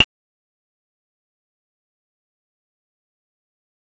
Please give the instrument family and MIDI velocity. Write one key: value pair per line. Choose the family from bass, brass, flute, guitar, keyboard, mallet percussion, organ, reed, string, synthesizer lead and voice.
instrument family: bass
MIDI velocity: 25